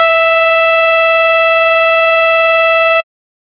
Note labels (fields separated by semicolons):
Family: bass; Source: synthesizer; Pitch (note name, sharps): E5; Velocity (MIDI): 75; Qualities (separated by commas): bright, distorted